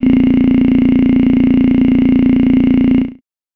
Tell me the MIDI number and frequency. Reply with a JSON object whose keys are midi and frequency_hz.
{"midi": 22, "frequency_hz": 29.14}